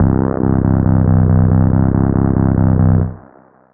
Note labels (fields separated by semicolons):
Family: bass; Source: synthesizer; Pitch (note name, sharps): C1; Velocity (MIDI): 127; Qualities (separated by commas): long release, reverb